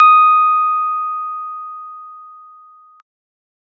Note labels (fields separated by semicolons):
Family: keyboard; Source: electronic; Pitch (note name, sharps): D#6; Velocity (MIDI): 75